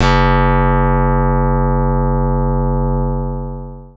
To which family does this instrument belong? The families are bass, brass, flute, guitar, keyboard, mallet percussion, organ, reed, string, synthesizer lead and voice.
keyboard